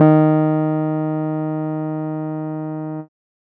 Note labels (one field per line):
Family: keyboard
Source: electronic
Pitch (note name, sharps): D#3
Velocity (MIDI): 100